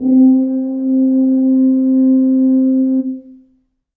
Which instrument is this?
acoustic brass instrument